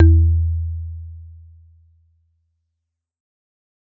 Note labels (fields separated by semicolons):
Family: mallet percussion; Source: acoustic; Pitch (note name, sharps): E2; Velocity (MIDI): 25; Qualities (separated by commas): dark